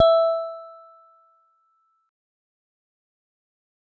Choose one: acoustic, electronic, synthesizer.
acoustic